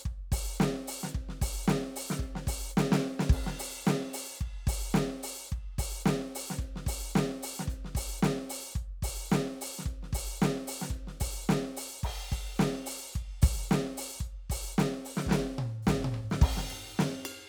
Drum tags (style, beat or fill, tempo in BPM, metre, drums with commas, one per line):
swing
beat
110 BPM
4/4
crash, ride, ride bell, closed hi-hat, open hi-hat, hi-hat pedal, snare, high tom, floor tom, kick